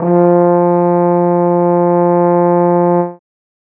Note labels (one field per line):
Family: brass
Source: acoustic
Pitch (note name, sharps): F3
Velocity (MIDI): 50